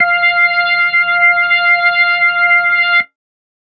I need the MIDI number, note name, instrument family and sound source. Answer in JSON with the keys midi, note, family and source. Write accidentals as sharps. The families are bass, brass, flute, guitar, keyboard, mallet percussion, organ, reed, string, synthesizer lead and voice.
{"midi": 77, "note": "F5", "family": "organ", "source": "electronic"}